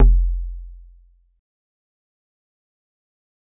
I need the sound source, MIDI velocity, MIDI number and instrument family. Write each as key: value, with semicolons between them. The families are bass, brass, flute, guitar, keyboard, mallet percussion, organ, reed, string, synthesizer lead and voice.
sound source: acoustic; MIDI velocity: 50; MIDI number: 29; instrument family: mallet percussion